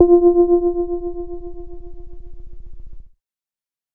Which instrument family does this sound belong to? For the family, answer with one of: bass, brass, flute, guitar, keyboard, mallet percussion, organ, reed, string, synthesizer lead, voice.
keyboard